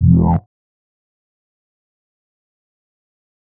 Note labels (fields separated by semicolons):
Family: bass; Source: synthesizer; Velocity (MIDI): 100; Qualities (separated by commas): distorted, fast decay, percussive